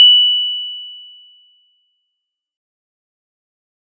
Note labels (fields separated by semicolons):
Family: mallet percussion; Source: acoustic; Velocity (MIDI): 75; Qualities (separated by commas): fast decay